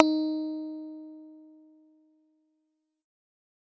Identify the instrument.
synthesizer bass